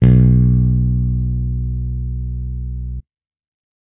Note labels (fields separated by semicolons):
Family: bass; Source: electronic; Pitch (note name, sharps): B1; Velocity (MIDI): 127